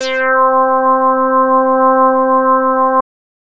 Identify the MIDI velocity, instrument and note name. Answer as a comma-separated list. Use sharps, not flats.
25, synthesizer bass, C4